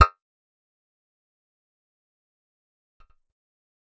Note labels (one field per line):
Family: bass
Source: synthesizer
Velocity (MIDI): 127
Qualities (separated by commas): fast decay, percussive